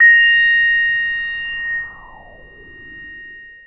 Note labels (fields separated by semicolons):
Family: synthesizer lead; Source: synthesizer; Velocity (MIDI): 127; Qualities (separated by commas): long release